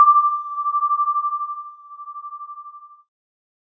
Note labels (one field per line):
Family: keyboard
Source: electronic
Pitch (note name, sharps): D6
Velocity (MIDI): 127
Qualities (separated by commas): multiphonic